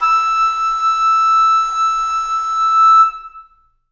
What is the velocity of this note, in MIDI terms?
127